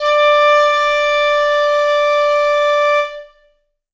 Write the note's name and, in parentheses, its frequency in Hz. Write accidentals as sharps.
D5 (587.3 Hz)